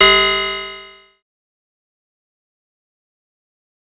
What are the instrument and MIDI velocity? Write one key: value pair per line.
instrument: synthesizer bass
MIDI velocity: 75